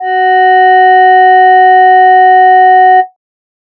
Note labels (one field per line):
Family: voice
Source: synthesizer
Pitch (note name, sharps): F#4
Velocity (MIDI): 75